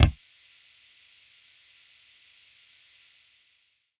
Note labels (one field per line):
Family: bass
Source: electronic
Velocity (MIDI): 25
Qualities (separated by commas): percussive